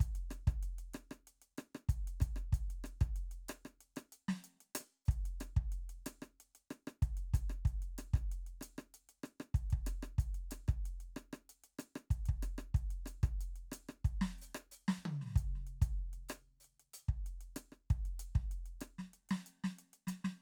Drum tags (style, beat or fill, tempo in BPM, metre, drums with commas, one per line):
Afrobeat
beat
94 BPM
4/4
closed hi-hat, open hi-hat, hi-hat pedal, snare, cross-stick, high tom, kick